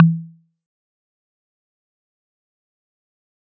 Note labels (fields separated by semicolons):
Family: mallet percussion; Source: acoustic; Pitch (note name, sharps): E3; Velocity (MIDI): 75; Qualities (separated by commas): fast decay, percussive